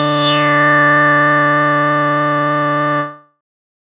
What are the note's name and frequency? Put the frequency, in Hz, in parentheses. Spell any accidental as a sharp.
D3 (146.8 Hz)